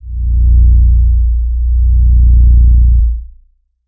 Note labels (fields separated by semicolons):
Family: bass; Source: synthesizer; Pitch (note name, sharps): A#0; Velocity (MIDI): 75; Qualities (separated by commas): distorted, tempo-synced